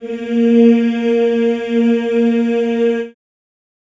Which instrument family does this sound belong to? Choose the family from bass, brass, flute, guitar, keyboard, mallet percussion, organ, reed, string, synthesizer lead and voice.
voice